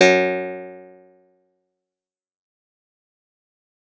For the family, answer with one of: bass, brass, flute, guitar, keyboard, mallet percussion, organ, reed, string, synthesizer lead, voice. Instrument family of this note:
guitar